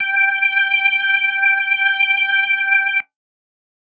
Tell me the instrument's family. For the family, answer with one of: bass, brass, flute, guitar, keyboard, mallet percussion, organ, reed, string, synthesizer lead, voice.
organ